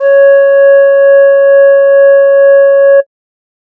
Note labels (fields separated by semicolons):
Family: flute; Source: synthesizer; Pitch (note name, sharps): C#5; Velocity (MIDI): 100